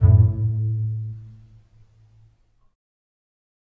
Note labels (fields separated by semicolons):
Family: string; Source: acoustic; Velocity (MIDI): 50; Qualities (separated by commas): dark, reverb